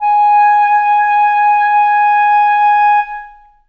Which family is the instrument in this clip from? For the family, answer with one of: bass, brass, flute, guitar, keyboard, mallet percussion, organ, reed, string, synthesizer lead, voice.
reed